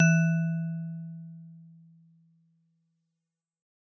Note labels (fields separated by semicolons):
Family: mallet percussion; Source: acoustic; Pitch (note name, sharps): E3; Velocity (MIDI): 127